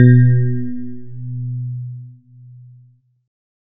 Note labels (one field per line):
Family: keyboard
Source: electronic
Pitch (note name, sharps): B2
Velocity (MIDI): 100